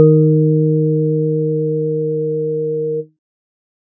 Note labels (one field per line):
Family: organ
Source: electronic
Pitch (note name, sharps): D#3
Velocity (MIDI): 25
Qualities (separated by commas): dark